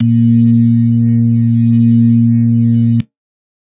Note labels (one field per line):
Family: organ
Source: electronic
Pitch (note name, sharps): A#2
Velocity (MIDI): 50